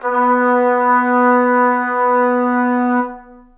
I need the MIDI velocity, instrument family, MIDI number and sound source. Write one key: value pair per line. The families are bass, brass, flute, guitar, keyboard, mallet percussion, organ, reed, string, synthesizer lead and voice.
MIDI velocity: 25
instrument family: brass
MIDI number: 59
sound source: acoustic